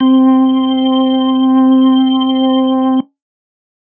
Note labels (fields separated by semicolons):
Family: organ; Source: electronic; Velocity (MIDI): 50